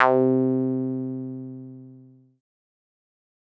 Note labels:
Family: synthesizer lead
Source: synthesizer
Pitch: C3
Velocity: 75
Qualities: distorted, fast decay

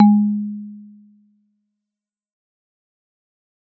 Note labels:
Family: mallet percussion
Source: acoustic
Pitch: G#3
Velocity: 75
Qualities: dark, fast decay

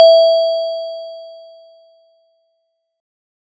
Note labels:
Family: mallet percussion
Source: acoustic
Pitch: E5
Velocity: 50

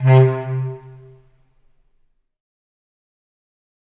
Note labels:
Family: reed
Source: acoustic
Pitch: C3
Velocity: 100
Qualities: fast decay, reverb

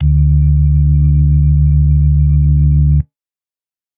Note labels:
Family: organ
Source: electronic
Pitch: D2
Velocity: 75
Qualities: dark

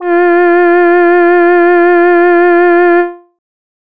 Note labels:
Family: voice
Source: synthesizer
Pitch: F4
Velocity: 50

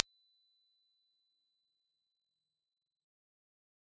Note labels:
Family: bass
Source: synthesizer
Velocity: 50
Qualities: fast decay, percussive

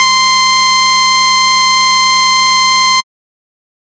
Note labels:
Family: bass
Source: synthesizer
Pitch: C6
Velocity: 50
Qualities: bright, distorted

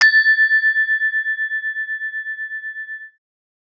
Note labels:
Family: mallet percussion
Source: acoustic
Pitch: A6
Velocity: 75

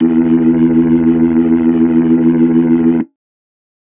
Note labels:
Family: organ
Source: electronic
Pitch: E2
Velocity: 75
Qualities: distorted

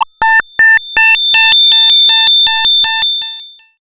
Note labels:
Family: bass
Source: synthesizer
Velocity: 127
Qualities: bright, distorted, long release, multiphonic, tempo-synced

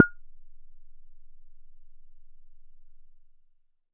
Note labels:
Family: bass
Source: synthesizer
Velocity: 75

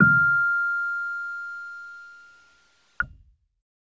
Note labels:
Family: keyboard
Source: electronic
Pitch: F6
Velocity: 25

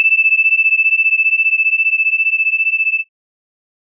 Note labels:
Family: organ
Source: electronic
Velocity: 25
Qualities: bright

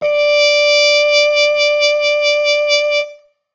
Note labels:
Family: brass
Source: acoustic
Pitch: D5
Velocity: 100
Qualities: bright

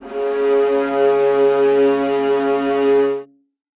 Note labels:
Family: string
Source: acoustic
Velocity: 50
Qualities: reverb

